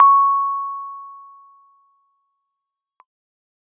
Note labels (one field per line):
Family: keyboard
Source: electronic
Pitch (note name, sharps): C#6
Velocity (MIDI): 50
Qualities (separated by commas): fast decay